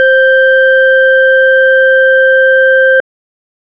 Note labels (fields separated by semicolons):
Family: organ; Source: electronic; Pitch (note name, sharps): C5; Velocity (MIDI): 75